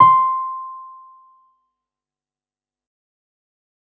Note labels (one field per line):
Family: keyboard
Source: electronic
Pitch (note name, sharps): C6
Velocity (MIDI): 75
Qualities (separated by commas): fast decay